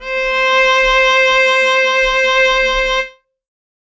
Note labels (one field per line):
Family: string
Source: acoustic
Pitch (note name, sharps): C5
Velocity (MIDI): 25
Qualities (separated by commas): reverb